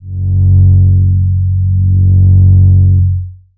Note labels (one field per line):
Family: bass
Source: synthesizer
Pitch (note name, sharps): F#1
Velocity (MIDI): 100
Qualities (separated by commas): distorted, long release, tempo-synced